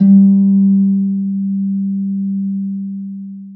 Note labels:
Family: string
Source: acoustic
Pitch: G3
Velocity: 25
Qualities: long release, reverb

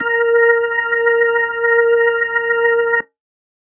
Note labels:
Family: organ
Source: electronic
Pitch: A#4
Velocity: 50

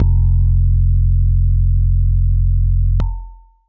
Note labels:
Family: keyboard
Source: electronic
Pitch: F1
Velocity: 75

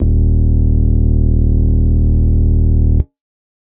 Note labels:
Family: organ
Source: electronic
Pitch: D#1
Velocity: 25

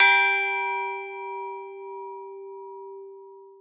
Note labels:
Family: mallet percussion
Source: acoustic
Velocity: 75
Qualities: reverb

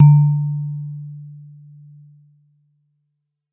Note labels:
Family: mallet percussion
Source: acoustic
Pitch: D3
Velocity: 100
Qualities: dark

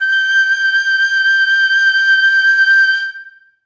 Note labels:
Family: flute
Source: acoustic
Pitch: G6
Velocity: 127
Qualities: reverb

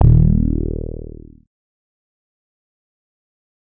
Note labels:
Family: bass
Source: synthesizer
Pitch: D#1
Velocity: 127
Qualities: distorted, fast decay

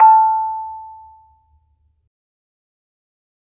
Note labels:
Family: mallet percussion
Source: acoustic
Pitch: A5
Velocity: 50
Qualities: fast decay, reverb

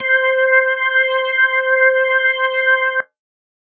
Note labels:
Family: organ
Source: electronic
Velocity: 127

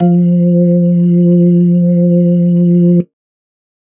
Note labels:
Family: organ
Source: electronic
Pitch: F3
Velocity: 75

